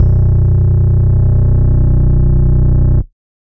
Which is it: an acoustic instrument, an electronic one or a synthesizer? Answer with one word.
synthesizer